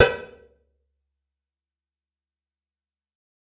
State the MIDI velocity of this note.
75